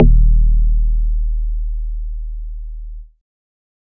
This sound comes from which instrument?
synthesizer bass